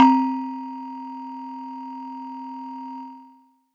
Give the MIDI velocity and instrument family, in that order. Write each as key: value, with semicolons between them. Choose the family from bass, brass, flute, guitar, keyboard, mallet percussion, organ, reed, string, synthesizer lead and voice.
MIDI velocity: 50; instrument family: mallet percussion